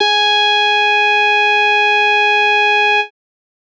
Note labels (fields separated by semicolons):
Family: bass; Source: synthesizer; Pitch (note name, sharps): G#4; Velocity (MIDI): 50; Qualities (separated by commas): bright, distorted